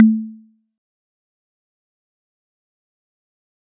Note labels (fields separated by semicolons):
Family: mallet percussion; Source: acoustic; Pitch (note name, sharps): A3; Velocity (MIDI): 50; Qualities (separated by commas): fast decay, percussive